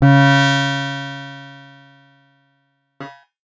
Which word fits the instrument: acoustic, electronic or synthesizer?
acoustic